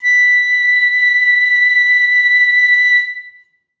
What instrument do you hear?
acoustic flute